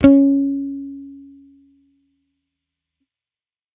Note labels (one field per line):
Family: bass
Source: electronic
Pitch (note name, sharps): C#4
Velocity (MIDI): 75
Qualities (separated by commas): fast decay